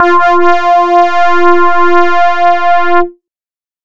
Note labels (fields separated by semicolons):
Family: bass; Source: synthesizer; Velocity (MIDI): 75; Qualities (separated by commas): distorted